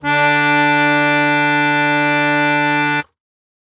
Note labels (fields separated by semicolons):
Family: keyboard; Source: acoustic; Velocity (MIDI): 75; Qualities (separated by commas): bright